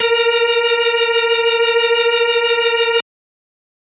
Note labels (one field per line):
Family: organ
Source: electronic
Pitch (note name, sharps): A#4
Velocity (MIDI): 127